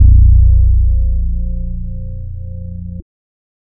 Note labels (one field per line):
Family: bass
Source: synthesizer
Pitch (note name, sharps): A#0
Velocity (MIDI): 25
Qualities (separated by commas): distorted, multiphonic